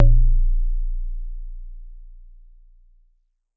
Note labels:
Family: mallet percussion; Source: acoustic; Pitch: A#0; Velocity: 25; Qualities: dark

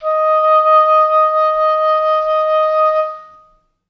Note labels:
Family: reed; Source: acoustic; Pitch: D#5; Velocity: 50; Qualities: reverb

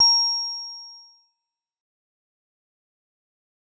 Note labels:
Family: mallet percussion; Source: acoustic; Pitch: A#5; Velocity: 50; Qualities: bright, fast decay

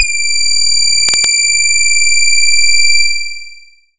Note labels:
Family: voice; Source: synthesizer; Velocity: 75; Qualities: bright, long release

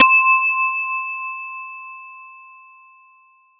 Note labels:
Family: mallet percussion; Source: acoustic; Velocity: 127; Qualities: bright, multiphonic

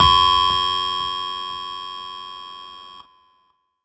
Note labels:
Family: keyboard; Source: electronic; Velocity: 75; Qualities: bright, distorted

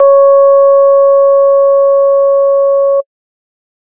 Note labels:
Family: organ; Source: electronic; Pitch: C#5; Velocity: 25

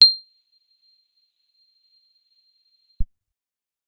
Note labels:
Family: guitar; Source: acoustic; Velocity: 50; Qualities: bright, percussive

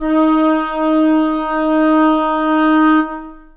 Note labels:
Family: reed; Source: acoustic; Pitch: D#4; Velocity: 50; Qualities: long release, reverb

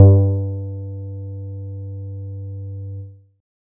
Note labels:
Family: guitar; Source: synthesizer; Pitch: G2; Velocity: 75; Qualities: dark

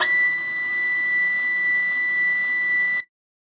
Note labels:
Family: string; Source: acoustic; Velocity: 100

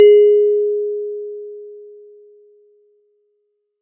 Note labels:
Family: mallet percussion; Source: acoustic; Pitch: G#4; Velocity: 25

